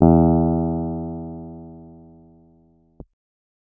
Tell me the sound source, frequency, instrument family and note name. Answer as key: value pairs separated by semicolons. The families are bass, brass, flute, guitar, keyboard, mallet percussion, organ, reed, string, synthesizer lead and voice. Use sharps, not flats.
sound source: electronic; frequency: 82.41 Hz; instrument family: keyboard; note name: E2